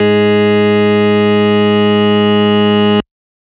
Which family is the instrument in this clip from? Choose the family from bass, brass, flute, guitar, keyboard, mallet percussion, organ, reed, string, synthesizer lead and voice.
organ